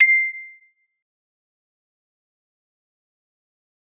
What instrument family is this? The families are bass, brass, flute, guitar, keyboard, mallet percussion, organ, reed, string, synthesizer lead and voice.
mallet percussion